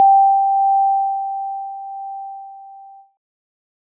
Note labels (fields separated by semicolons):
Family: keyboard; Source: electronic; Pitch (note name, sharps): G5; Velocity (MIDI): 75; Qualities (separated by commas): multiphonic